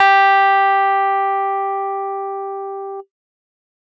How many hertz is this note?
392 Hz